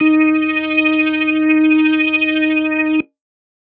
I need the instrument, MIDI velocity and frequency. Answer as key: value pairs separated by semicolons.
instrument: electronic organ; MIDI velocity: 75; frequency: 311.1 Hz